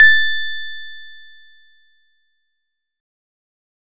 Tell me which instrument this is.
electronic keyboard